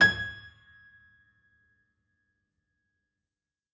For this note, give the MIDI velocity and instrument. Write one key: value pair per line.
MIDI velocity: 127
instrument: acoustic keyboard